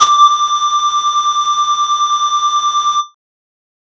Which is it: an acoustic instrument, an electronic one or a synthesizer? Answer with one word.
synthesizer